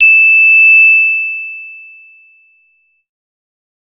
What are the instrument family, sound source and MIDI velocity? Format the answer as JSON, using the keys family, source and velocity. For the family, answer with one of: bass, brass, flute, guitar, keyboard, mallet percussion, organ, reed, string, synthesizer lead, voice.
{"family": "bass", "source": "synthesizer", "velocity": 25}